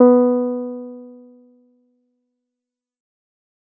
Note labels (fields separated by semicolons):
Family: bass; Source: synthesizer; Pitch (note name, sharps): B3; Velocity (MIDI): 100; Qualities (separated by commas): dark, fast decay